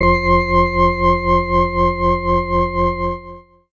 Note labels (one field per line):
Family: organ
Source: electronic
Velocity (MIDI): 50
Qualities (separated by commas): distorted